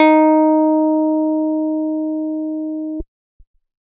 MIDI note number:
63